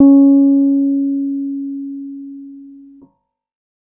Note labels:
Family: keyboard; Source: electronic; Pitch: C#4; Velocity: 25; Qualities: dark

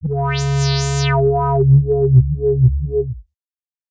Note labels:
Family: bass; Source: synthesizer; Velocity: 75; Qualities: distorted, non-linear envelope

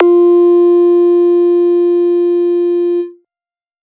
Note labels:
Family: bass; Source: synthesizer; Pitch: F4; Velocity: 75; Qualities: distorted

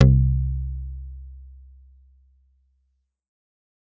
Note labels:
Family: guitar; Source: electronic; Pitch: C2; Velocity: 75

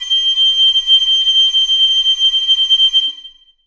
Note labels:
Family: flute; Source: acoustic; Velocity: 25; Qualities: bright, reverb

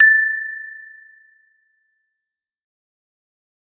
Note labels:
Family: mallet percussion; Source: acoustic; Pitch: A6; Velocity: 75; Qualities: fast decay

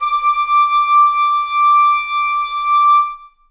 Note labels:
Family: reed; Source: acoustic; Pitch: D6; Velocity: 50; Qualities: reverb

